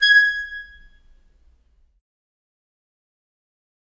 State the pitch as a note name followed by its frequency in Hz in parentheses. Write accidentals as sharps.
G#6 (1661 Hz)